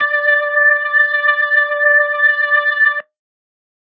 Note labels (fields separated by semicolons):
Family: organ; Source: electronic; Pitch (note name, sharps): D5; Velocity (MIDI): 50